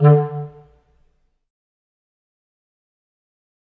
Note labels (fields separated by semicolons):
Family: reed; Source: acoustic; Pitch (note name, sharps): D3; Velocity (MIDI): 25; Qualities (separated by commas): dark, fast decay, percussive, reverb